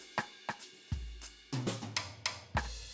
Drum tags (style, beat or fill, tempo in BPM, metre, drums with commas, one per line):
Brazilian
beat
101 BPM
4/4
crash, ride, ride bell, hi-hat pedal, percussion, snare, cross-stick, mid tom, floor tom, kick